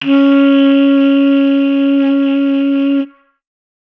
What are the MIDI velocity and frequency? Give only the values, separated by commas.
25, 277.2 Hz